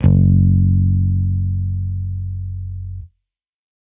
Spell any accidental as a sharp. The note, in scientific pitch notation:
F#1